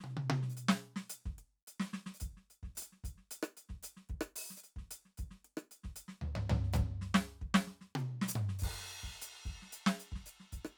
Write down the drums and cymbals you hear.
crash, closed hi-hat, open hi-hat, hi-hat pedal, snare, cross-stick, high tom, mid tom, floor tom and kick